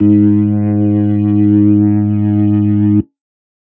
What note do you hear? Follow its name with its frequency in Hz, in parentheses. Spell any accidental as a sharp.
G#2 (103.8 Hz)